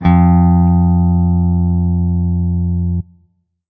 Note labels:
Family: guitar; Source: electronic; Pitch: F2; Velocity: 50; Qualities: distorted

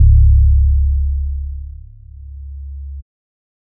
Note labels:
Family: bass; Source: synthesizer; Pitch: C#1; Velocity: 50

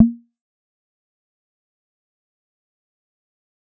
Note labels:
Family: bass; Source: synthesizer; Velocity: 25; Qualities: fast decay, percussive

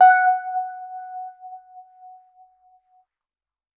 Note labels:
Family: keyboard; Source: electronic; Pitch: F#5; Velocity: 100; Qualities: non-linear envelope

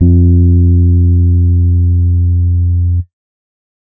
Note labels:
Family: keyboard; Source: electronic; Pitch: F2; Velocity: 75; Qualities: dark

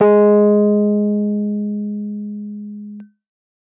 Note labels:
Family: keyboard; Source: electronic; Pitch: G#3; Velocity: 127; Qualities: dark

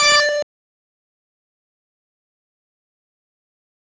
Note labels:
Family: bass; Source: synthesizer; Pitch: D5; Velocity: 75; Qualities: bright, distorted, fast decay

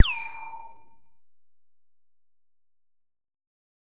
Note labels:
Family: bass; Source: synthesizer; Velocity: 100; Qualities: distorted

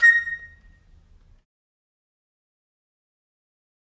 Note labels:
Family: flute; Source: acoustic; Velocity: 50; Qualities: fast decay, percussive, reverb

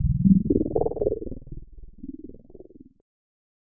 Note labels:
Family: keyboard; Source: electronic; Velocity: 50; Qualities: distorted, non-linear envelope

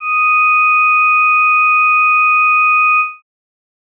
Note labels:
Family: organ; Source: electronic; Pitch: D#6; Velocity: 50; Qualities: bright

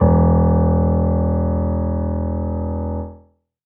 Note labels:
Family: keyboard; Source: acoustic; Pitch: E1; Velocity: 50; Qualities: reverb

